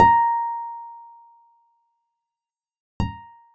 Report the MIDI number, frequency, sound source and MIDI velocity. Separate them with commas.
82, 932.3 Hz, acoustic, 127